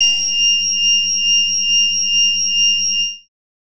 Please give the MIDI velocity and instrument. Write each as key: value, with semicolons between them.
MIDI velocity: 127; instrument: synthesizer bass